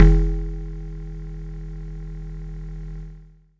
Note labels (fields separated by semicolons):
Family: mallet percussion; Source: acoustic; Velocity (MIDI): 100; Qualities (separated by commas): distorted